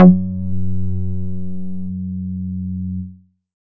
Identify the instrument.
synthesizer bass